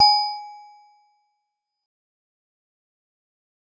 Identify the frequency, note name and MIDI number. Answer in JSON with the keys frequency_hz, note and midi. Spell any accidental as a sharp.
{"frequency_hz": 830.6, "note": "G#5", "midi": 80}